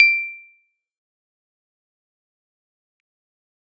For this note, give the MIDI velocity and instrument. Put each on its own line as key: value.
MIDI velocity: 127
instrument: electronic keyboard